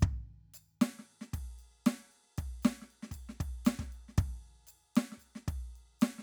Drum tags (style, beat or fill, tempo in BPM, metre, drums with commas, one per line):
funk
beat
115 BPM
4/4
ride, percussion, snare, kick